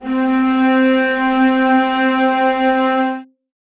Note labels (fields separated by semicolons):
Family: string; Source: acoustic; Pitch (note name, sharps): C4; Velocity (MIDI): 25; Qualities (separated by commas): reverb